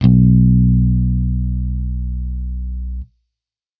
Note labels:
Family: bass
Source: electronic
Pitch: B1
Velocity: 127

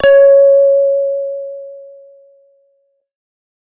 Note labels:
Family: bass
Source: synthesizer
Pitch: C#5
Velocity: 100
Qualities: distorted

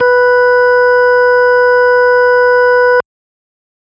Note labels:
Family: organ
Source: electronic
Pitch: B4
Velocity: 127

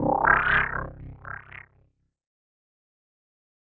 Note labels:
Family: keyboard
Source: electronic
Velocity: 127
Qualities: distorted, fast decay, non-linear envelope

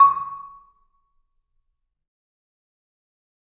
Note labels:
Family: mallet percussion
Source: acoustic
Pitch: C#6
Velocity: 100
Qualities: fast decay, percussive, reverb

